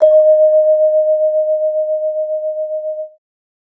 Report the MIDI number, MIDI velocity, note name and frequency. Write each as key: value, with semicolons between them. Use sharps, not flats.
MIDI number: 75; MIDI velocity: 25; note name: D#5; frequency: 622.3 Hz